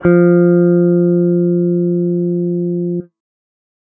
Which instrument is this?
electronic guitar